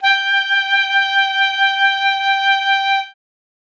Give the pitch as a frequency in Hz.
784 Hz